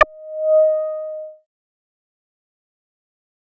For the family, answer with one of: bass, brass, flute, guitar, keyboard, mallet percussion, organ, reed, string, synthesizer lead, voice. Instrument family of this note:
bass